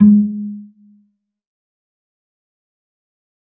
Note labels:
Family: string; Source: acoustic; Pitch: G#3; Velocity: 25; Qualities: dark, fast decay, reverb

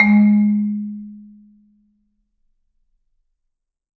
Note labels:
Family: mallet percussion; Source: acoustic; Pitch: G#3; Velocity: 127; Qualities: reverb

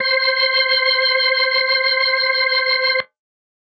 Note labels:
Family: organ; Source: electronic; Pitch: C5; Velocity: 100; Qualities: reverb

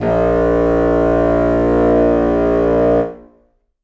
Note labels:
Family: reed; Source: acoustic; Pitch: A#1; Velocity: 75; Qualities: reverb

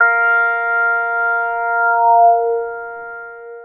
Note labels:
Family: synthesizer lead; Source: synthesizer; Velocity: 75; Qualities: long release

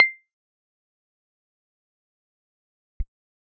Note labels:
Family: keyboard; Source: electronic; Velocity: 50; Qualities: fast decay, percussive

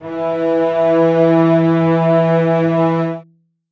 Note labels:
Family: string; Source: acoustic; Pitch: E3; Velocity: 75; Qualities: reverb

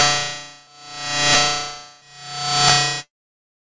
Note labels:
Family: guitar; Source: electronic; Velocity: 127

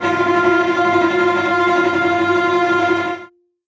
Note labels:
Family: string; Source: acoustic; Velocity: 100; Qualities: bright, non-linear envelope, reverb

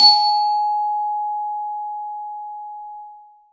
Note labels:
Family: mallet percussion; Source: acoustic; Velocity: 75; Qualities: reverb

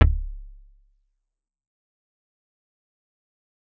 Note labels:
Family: guitar; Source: electronic; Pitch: C#1; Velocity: 50; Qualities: fast decay, percussive

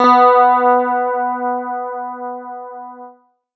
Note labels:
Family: guitar; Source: electronic; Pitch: B3; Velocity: 50

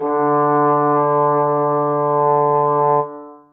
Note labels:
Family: brass; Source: acoustic; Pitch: D3; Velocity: 25; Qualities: reverb

